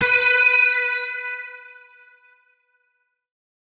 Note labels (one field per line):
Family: guitar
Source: electronic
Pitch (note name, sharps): B4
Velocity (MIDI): 75